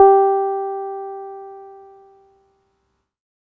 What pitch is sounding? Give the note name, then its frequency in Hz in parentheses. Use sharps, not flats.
G4 (392 Hz)